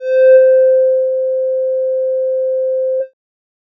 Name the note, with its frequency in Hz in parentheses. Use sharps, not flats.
C5 (523.3 Hz)